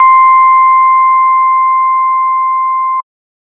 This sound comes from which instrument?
electronic organ